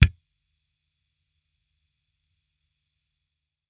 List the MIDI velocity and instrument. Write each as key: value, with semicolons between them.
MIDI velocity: 25; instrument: electronic bass